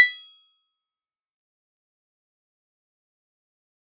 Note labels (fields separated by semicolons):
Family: mallet percussion; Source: acoustic; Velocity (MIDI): 100; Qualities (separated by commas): bright, fast decay, percussive